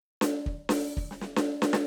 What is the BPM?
120 BPM